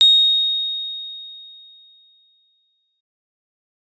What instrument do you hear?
electronic keyboard